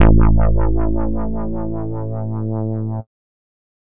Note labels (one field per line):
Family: bass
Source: synthesizer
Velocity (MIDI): 75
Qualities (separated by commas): dark, distorted